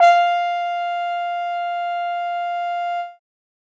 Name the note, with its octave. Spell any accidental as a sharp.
F5